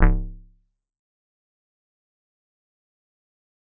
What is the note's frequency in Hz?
34.65 Hz